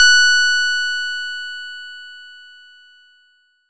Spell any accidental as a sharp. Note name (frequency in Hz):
F#6 (1480 Hz)